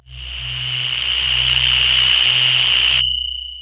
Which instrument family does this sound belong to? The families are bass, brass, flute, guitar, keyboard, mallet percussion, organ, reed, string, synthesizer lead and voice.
voice